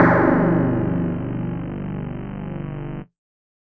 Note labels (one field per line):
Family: mallet percussion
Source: electronic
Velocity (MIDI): 75